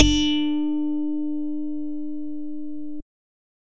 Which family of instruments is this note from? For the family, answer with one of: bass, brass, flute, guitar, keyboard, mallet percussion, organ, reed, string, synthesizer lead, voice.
bass